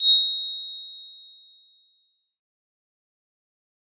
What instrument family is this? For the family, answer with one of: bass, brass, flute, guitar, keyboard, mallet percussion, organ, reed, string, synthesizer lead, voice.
synthesizer lead